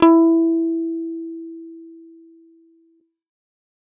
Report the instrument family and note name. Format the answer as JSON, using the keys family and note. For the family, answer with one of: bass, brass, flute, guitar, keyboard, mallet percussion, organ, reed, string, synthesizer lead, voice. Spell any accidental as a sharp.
{"family": "bass", "note": "E4"}